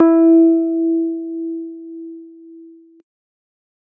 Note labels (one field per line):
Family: keyboard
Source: electronic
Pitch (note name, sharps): E4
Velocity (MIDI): 50